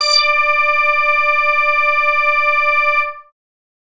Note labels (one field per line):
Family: bass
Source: synthesizer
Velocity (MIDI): 75